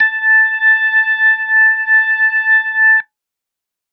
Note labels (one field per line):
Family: organ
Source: electronic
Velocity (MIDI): 127